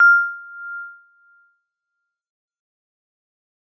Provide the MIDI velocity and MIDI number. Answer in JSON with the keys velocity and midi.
{"velocity": 75, "midi": 89}